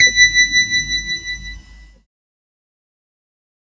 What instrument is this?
synthesizer keyboard